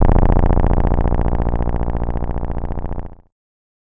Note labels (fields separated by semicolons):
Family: bass; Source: synthesizer; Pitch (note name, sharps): A#-1; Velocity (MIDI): 100; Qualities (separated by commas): bright, distorted